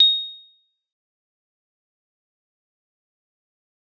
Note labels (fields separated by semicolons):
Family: mallet percussion; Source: acoustic; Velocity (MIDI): 75; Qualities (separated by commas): bright, fast decay, percussive